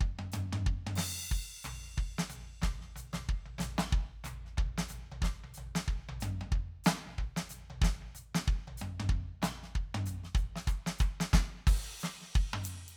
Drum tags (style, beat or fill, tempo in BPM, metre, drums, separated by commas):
swing, beat, 185 BPM, 4/4, crash, ride, hi-hat pedal, snare, cross-stick, high tom, floor tom, kick